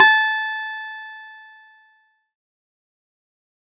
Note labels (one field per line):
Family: keyboard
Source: electronic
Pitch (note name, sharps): A5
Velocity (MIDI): 50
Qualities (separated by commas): distorted, fast decay